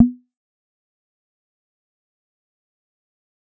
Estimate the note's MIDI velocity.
50